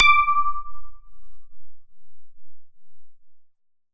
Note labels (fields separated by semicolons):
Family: synthesizer lead; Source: synthesizer; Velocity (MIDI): 100; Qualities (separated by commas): long release